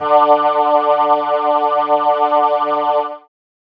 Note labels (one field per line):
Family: keyboard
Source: synthesizer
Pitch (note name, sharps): D3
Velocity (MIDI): 50